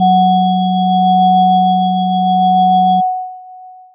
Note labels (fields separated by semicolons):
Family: mallet percussion; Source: electronic; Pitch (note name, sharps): F#3; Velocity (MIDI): 25; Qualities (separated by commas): long release